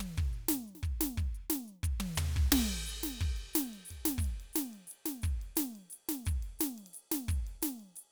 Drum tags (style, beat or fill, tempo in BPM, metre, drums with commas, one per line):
chacarera
beat
118 BPM
4/4
crash, ride, closed hi-hat, hi-hat pedal, snare, high tom, floor tom, kick